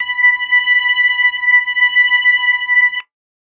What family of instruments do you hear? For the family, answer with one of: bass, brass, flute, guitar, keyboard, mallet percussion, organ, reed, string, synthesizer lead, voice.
organ